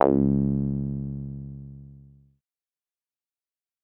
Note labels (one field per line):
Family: synthesizer lead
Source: synthesizer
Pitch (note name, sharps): C#2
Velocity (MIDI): 50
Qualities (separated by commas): distorted, fast decay